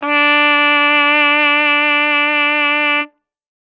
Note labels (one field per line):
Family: brass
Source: acoustic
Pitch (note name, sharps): D4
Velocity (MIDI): 100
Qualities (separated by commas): bright